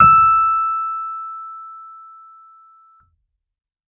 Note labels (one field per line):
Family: keyboard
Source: electronic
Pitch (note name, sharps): E6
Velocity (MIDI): 100